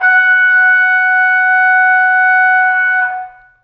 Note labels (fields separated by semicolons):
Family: brass; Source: acoustic; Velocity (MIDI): 50; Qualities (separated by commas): long release, reverb